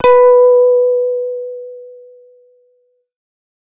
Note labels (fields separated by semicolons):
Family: bass; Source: synthesizer; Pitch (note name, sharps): B4; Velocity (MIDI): 25; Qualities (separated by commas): distorted